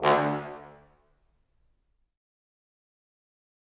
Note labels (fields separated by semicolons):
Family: brass; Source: acoustic; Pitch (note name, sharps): D2; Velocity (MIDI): 100; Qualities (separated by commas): fast decay, reverb